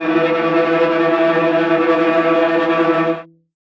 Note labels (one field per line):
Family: string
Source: acoustic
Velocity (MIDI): 75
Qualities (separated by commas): non-linear envelope, reverb